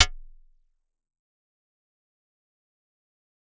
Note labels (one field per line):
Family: mallet percussion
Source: acoustic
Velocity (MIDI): 50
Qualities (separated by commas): fast decay, percussive